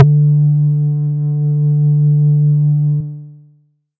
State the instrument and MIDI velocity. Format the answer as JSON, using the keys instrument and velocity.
{"instrument": "synthesizer bass", "velocity": 50}